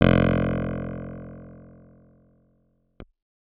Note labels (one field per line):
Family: keyboard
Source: electronic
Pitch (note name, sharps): F1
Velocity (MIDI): 127